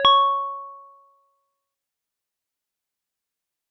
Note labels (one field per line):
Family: mallet percussion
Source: acoustic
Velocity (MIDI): 50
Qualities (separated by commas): fast decay, multiphonic